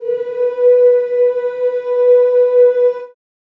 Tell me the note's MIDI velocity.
25